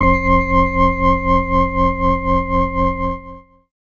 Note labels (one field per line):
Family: organ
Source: electronic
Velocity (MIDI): 25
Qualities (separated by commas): distorted